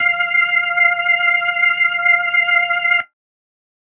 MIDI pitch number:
77